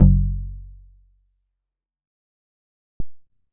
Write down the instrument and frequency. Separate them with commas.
synthesizer bass, 46.25 Hz